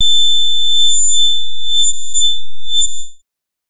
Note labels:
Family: bass; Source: synthesizer; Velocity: 127; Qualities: bright, distorted, non-linear envelope

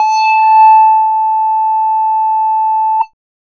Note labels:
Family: bass; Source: synthesizer; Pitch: A5; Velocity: 100; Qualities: distorted

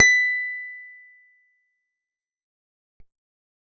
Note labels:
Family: guitar; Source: acoustic; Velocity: 100; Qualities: fast decay

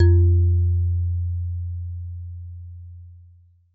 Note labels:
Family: mallet percussion; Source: acoustic; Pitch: F2; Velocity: 50

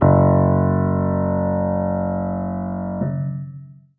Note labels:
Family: keyboard; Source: acoustic; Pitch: F#1; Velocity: 25; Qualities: long release

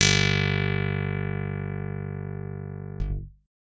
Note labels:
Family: guitar; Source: electronic; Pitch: G1; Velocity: 127; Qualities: reverb

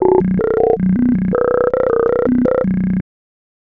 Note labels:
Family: bass; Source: synthesizer; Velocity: 127; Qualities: tempo-synced

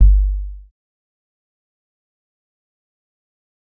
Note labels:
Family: bass; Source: synthesizer; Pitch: G1; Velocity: 100; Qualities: dark, fast decay, percussive

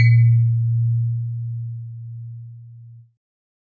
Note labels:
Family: keyboard; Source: electronic; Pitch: A#2; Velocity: 127; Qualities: multiphonic

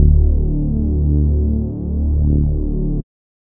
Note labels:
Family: bass; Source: synthesizer; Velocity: 25; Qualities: dark

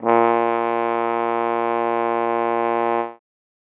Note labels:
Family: brass; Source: acoustic; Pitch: A#2; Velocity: 100; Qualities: bright

